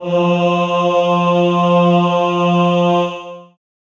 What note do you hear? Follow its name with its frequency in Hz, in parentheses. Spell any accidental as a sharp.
F3 (174.6 Hz)